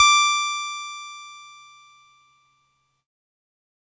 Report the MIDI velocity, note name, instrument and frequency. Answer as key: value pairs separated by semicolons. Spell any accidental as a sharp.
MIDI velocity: 25; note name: D6; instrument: electronic keyboard; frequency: 1175 Hz